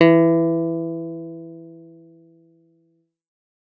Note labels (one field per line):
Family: guitar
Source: electronic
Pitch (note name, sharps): E3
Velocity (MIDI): 50